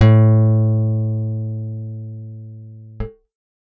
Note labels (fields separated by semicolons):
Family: guitar; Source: acoustic; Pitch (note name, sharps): A2; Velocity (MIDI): 127